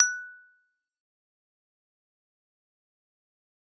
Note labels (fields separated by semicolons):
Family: mallet percussion; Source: acoustic; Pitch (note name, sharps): F#6; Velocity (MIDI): 100; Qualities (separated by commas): fast decay, percussive